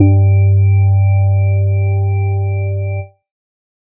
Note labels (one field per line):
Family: organ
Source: electronic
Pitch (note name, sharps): G2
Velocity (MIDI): 50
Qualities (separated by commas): dark